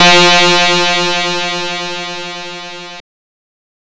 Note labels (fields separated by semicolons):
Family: guitar; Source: synthesizer; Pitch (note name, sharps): F3; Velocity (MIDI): 127; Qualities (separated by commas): bright, distorted